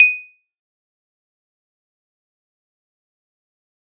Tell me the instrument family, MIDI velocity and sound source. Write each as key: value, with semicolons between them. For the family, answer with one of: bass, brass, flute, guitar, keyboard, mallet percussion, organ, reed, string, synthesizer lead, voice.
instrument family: keyboard; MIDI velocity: 25; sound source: electronic